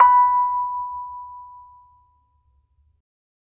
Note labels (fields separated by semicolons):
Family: mallet percussion; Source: acoustic; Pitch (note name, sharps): B5; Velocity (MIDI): 75; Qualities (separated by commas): reverb